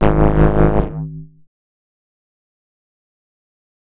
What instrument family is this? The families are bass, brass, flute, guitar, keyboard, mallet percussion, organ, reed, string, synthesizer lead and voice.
bass